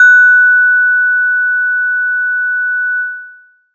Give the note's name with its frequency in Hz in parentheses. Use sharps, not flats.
F#6 (1480 Hz)